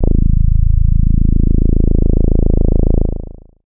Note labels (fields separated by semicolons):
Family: bass; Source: synthesizer; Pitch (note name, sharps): A0; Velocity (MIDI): 127; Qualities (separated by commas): distorted, long release